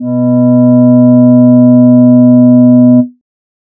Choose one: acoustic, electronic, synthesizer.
synthesizer